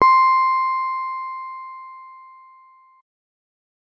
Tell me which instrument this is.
electronic keyboard